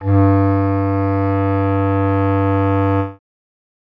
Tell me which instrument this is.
acoustic reed instrument